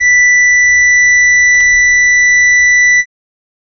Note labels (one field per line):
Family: reed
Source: acoustic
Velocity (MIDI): 75